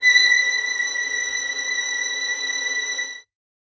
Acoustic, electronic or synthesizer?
acoustic